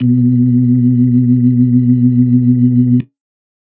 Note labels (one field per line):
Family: organ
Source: electronic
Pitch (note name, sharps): B2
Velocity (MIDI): 25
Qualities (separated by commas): reverb